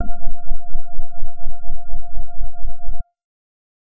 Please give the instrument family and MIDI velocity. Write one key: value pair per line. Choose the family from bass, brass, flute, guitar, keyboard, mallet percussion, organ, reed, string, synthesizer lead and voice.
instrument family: keyboard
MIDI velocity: 25